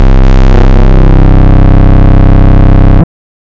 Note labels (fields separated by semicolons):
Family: bass; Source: synthesizer; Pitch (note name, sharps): C1; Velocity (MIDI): 127; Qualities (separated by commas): bright, distorted, non-linear envelope